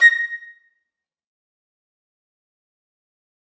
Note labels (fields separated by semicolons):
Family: flute; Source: acoustic; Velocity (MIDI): 127; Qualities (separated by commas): fast decay, percussive, reverb